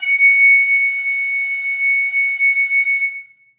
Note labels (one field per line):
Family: flute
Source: acoustic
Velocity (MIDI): 100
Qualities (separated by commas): reverb